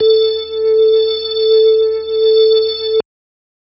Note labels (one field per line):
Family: organ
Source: electronic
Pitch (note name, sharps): A4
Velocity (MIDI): 100